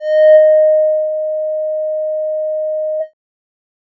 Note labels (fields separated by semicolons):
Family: bass; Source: synthesizer; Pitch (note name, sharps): D#5; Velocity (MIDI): 100; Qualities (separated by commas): dark